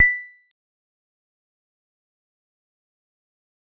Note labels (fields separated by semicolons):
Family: mallet percussion; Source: acoustic; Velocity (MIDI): 25; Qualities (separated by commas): fast decay, percussive